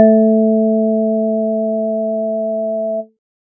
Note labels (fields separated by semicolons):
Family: organ; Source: electronic; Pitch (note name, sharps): A3; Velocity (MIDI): 25; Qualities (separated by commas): dark